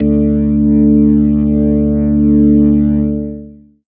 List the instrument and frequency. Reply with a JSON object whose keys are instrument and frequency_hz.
{"instrument": "electronic organ", "frequency_hz": 73.42}